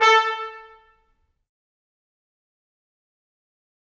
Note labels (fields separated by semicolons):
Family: brass; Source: acoustic; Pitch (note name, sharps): A4; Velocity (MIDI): 100; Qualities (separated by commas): fast decay, percussive, reverb